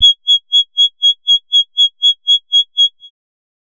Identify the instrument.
synthesizer bass